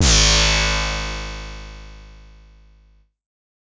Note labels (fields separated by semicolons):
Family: bass; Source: synthesizer; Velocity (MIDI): 100; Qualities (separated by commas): bright, distorted